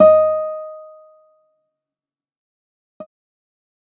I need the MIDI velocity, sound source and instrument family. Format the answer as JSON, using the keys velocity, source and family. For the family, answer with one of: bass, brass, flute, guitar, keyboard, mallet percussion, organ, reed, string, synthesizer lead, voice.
{"velocity": 25, "source": "electronic", "family": "guitar"}